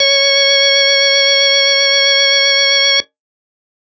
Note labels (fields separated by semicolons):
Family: organ; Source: electronic; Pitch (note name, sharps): C#5; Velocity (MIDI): 50